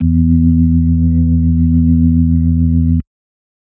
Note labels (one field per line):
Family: organ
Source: electronic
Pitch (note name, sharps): E2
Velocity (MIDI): 75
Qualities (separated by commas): dark